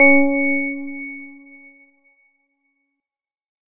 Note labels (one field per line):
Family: organ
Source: electronic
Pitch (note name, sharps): C#4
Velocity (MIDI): 100